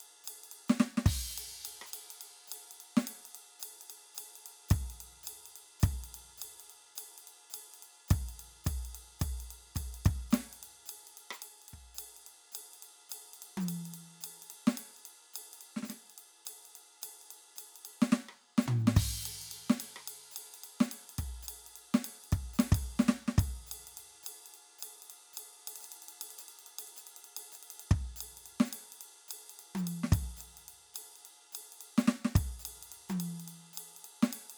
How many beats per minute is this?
215 BPM